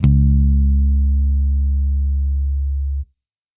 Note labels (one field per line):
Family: bass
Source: electronic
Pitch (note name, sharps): C#2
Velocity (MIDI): 127